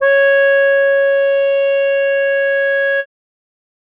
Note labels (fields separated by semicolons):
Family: reed; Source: acoustic; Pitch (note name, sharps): C#5; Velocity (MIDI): 100